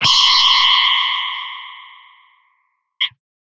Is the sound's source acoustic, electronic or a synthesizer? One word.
electronic